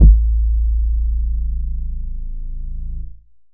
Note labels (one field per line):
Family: bass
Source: synthesizer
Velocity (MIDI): 25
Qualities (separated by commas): distorted